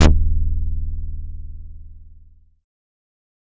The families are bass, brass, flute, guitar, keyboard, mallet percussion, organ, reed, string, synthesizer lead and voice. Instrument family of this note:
bass